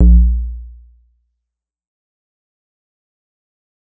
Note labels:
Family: bass; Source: synthesizer; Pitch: A#1; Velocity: 25; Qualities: dark, fast decay

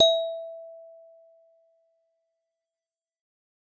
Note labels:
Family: mallet percussion; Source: acoustic; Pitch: E5; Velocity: 100; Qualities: fast decay, percussive

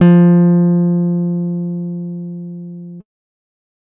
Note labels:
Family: guitar; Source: acoustic; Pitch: F3; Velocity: 100

